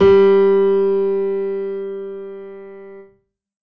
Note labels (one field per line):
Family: keyboard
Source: acoustic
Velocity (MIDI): 100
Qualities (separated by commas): reverb